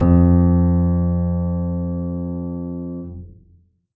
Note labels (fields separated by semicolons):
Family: keyboard; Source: acoustic; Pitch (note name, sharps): F2; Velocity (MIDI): 75; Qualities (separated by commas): reverb